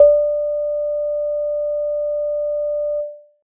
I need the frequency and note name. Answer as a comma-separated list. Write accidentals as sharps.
587.3 Hz, D5